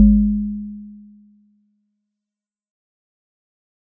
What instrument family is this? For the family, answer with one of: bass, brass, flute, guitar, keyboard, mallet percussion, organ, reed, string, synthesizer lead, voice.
mallet percussion